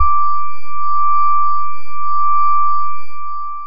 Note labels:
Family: bass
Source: synthesizer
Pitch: D6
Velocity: 25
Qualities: long release

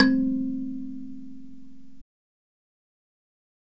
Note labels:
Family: mallet percussion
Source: acoustic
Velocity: 75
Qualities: fast decay, reverb

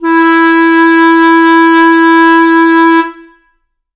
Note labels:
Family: reed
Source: acoustic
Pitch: E4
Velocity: 127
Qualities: reverb

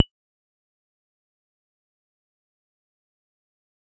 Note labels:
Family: bass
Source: synthesizer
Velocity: 75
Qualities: fast decay, percussive

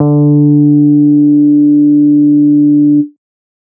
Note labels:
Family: bass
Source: synthesizer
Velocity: 127

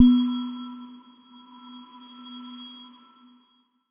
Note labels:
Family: mallet percussion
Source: electronic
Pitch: B3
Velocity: 100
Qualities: bright, non-linear envelope

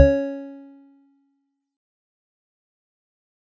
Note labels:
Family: mallet percussion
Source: acoustic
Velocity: 100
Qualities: fast decay, percussive

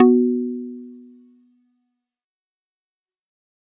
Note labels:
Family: mallet percussion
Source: acoustic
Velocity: 100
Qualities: multiphonic

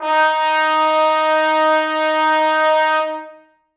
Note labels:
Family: brass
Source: acoustic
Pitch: D#4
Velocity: 127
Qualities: bright, reverb

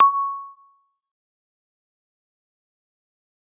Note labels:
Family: mallet percussion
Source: acoustic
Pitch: C#6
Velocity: 127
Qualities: fast decay, percussive

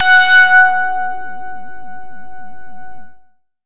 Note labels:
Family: bass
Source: synthesizer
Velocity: 75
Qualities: bright, distorted

